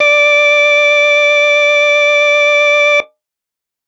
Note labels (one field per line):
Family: organ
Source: electronic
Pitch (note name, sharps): D5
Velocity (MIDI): 75